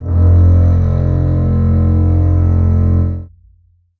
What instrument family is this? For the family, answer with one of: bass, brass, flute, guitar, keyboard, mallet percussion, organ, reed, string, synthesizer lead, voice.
string